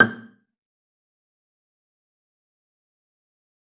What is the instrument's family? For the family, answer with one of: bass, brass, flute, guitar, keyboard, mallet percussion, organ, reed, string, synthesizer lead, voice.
string